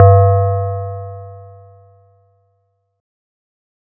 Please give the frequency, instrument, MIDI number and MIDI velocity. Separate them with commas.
98 Hz, acoustic mallet percussion instrument, 43, 25